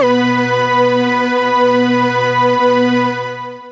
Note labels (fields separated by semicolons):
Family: synthesizer lead; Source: synthesizer; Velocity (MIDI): 25; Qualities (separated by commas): bright, long release